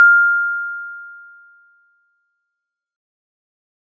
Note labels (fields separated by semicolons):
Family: mallet percussion; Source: acoustic; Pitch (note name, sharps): F6; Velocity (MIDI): 127; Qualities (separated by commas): fast decay